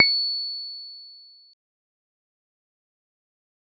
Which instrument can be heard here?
synthesizer guitar